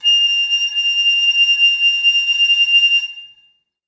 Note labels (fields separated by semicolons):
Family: flute; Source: acoustic; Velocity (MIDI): 100; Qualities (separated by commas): bright, reverb